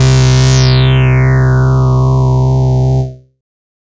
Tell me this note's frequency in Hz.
65.41 Hz